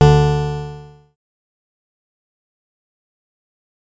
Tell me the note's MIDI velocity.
100